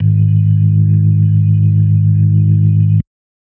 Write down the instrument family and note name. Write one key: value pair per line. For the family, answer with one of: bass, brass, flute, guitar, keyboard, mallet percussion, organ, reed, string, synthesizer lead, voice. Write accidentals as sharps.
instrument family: organ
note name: G#1